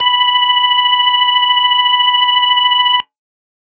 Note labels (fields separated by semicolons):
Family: organ; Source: electronic; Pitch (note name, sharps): B5; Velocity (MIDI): 100